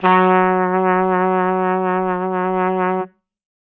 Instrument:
acoustic brass instrument